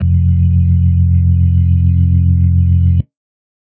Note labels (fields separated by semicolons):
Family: organ; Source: electronic; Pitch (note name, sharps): F1; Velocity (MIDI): 25; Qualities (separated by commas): dark